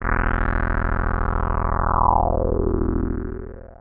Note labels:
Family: synthesizer lead; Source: synthesizer; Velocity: 25; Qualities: long release

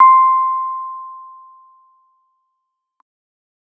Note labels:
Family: keyboard; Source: electronic; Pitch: C6; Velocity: 50

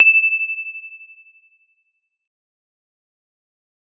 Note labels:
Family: keyboard; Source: electronic; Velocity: 100; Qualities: bright, fast decay

